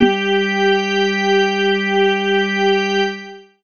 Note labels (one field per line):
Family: organ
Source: electronic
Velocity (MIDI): 100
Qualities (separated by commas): long release, reverb